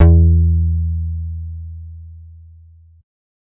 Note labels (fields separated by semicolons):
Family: bass; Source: synthesizer; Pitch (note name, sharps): E2; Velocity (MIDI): 50